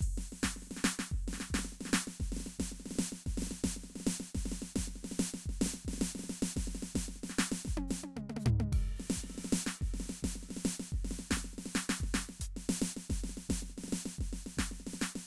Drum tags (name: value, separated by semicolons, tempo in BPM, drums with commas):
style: Brazilian baião; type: beat; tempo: 110 BPM; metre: 4/4; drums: crash, ride, closed hi-hat, hi-hat pedal, snare, high tom, mid tom, floor tom, kick